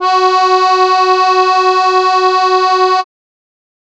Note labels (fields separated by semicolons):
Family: keyboard; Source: acoustic; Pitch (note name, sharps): F#4; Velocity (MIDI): 100